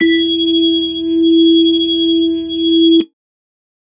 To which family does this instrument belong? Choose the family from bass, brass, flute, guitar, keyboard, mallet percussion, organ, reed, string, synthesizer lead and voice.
organ